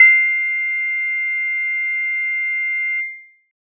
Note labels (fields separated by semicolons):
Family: keyboard; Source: electronic; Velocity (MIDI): 25